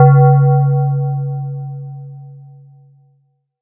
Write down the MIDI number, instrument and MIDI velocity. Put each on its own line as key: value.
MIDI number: 49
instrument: electronic mallet percussion instrument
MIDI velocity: 75